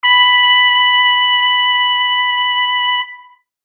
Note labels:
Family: brass; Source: acoustic; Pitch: B5; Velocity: 50; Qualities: distorted

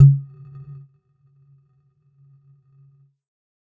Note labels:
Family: mallet percussion; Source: electronic; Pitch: C#3; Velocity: 25; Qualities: dark, non-linear envelope, percussive

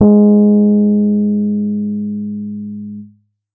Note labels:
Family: keyboard; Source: electronic; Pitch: G#3; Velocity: 100; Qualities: dark

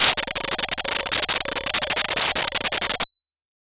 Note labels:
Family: guitar; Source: electronic; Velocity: 25; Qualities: bright, distorted

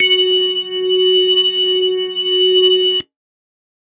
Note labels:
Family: organ; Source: electronic; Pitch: F#4; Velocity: 50

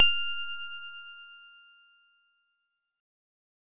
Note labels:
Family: synthesizer lead; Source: synthesizer; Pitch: F6; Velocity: 100; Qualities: bright, distorted

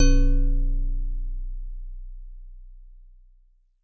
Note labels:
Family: mallet percussion; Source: acoustic; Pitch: B0; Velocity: 75

